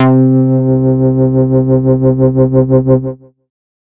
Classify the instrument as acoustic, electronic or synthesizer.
synthesizer